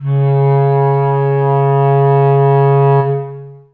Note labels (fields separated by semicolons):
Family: reed; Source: acoustic; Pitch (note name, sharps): C#3; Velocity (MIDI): 100; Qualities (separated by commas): long release, reverb